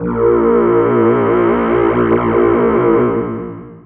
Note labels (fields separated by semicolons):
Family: voice; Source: synthesizer; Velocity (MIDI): 127; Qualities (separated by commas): distorted, long release